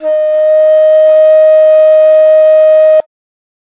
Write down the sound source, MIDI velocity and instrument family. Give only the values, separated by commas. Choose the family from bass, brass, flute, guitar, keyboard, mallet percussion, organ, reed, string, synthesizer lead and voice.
acoustic, 50, flute